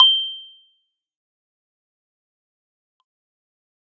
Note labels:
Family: keyboard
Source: electronic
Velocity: 127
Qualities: bright, fast decay, percussive

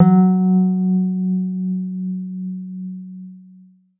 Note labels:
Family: guitar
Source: electronic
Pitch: F#3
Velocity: 100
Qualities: long release, reverb

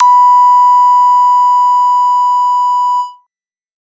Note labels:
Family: bass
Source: synthesizer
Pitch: B5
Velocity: 25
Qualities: bright, distorted

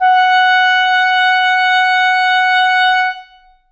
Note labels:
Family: reed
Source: acoustic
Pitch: F#5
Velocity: 127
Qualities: long release, reverb

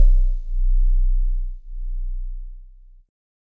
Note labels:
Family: keyboard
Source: electronic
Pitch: B0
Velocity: 25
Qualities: multiphonic

